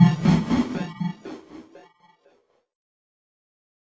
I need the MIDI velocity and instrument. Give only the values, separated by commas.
50, electronic keyboard